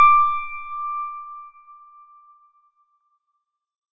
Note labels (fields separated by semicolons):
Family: organ; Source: electronic; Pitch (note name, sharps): D6; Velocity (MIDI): 50; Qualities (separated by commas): bright